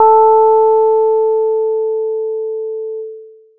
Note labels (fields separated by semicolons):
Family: bass; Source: synthesizer; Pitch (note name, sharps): A4; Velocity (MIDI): 25; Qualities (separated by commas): distorted